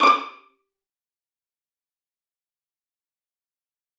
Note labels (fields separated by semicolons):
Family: string; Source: acoustic; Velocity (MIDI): 100; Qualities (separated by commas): fast decay, percussive, reverb